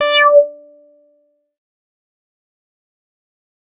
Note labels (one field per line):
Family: bass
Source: synthesizer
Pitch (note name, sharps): D5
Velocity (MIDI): 100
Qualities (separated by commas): bright, distorted, fast decay